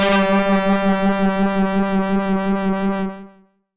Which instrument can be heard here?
synthesizer bass